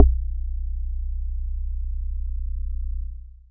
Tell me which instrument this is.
acoustic mallet percussion instrument